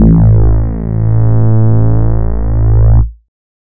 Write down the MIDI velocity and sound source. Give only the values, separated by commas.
25, synthesizer